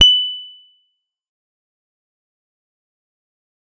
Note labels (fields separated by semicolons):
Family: guitar; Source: electronic; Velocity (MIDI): 50; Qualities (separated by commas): fast decay, percussive